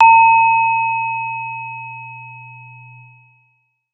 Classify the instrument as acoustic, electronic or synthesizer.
acoustic